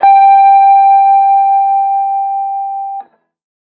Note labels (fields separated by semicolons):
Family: guitar; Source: electronic; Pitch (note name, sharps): G5; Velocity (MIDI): 75; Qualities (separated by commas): distorted